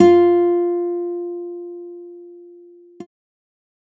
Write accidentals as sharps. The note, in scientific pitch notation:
F4